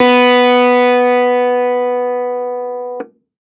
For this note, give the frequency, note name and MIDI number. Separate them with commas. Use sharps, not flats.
246.9 Hz, B3, 59